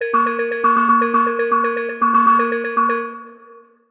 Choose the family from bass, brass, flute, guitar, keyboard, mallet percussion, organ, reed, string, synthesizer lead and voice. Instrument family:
mallet percussion